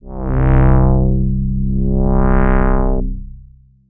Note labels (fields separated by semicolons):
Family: bass; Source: synthesizer; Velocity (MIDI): 100; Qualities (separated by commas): distorted, long release, tempo-synced